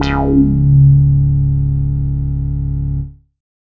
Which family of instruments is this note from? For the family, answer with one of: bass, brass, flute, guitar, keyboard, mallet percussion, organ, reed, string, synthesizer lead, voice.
bass